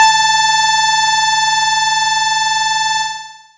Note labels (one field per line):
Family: bass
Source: synthesizer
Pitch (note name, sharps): A5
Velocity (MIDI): 25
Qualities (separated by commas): bright, distorted, long release